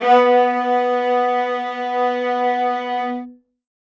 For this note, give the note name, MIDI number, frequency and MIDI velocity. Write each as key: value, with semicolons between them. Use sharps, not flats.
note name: B3; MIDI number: 59; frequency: 246.9 Hz; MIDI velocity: 127